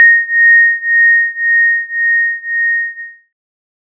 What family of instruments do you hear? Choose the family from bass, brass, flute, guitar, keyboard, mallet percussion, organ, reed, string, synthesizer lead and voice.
synthesizer lead